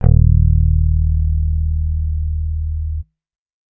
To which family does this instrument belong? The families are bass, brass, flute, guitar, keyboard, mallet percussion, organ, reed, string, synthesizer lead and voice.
bass